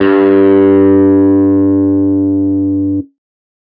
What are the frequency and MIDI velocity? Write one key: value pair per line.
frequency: 98 Hz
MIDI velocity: 75